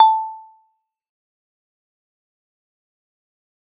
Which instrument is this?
acoustic mallet percussion instrument